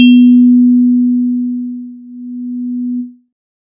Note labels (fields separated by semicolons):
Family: synthesizer lead; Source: synthesizer; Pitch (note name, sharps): B3; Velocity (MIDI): 75